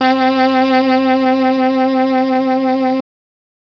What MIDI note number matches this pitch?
60